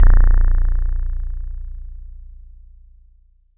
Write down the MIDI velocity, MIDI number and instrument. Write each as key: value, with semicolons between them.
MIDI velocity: 50; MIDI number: 22; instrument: synthesizer bass